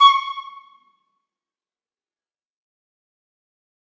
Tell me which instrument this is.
acoustic flute